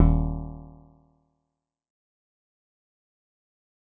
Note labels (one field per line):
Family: guitar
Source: synthesizer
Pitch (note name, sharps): D#1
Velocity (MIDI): 50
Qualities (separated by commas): dark, fast decay, percussive